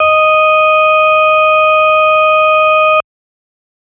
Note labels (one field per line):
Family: organ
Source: electronic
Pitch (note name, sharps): D#5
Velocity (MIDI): 127